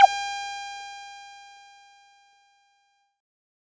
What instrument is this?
synthesizer bass